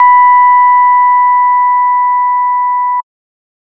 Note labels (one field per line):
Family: organ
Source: electronic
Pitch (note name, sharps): B5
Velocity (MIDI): 127